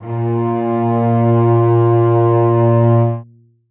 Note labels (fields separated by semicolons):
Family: string; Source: acoustic; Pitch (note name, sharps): A#2; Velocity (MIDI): 50; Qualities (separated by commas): reverb